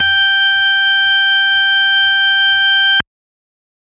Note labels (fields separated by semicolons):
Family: organ; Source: electronic; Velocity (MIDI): 50